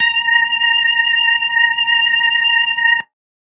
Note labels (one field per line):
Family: organ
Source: electronic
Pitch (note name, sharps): A#5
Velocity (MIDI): 50